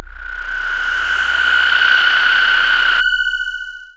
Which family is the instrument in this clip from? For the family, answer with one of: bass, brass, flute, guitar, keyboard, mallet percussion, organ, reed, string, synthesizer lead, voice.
voice